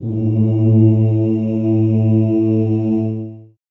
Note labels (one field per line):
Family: voice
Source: acoustic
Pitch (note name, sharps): A2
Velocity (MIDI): 25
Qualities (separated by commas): dark, long release, reverb